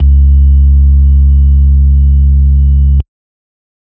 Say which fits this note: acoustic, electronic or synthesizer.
electronic